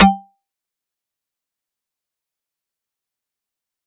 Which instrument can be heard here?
electronic mallet percussion instrument